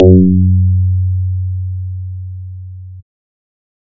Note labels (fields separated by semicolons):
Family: bass; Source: synthesizer; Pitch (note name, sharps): F#2; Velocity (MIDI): 127